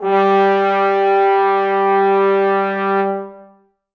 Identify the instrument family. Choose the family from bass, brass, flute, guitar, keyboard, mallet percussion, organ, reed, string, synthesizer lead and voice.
brass